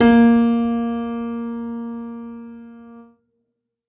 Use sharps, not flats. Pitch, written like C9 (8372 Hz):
A#3 (233.1 Hz)